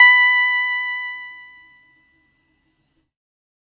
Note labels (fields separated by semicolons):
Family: keyboard; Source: electronic; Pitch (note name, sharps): B5; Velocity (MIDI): 25; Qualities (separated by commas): distorted